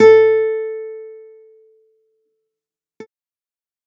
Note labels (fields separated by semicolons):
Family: guitar; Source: electronic; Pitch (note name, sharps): A4; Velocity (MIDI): 75; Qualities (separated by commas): fast decay